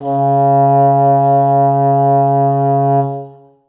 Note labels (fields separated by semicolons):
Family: reed; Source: acoustic; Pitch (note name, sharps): C#3; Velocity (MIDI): 50; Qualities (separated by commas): long release, reverb